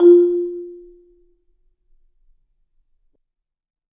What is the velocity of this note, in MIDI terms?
50